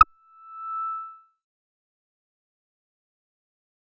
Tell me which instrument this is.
synthesizer bass